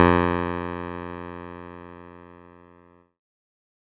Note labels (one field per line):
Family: keyboard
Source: electronic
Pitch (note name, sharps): F2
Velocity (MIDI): 75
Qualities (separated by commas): distorted